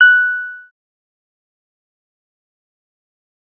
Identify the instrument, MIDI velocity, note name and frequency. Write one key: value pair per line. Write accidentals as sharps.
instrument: synthesizer bass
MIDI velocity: 100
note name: F#6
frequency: 1480 Hz